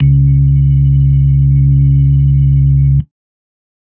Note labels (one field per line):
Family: organ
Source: electronic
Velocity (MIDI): 50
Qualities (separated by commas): dark